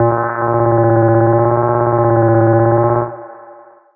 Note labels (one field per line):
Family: bass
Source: synthesizer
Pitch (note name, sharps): A#2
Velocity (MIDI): 100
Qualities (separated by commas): long release, reverb